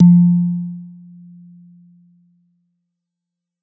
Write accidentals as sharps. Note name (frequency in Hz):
F3 (174.6 Hz)